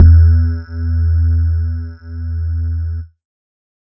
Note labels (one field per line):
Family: synthesizer lead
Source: synthesizer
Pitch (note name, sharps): E2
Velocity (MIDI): 100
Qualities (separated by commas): distorted